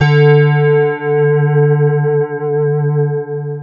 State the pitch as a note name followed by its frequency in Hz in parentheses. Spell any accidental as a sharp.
D3 (146.8 Hz)